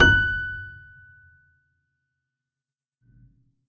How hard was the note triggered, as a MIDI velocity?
100